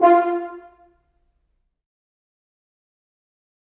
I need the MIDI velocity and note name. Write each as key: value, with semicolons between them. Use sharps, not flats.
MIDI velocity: 75; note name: F4